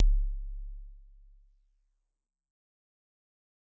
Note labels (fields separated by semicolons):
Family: mallet percussion; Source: acoustic; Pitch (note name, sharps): C#1; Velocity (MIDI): 127; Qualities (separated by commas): dark, fast decay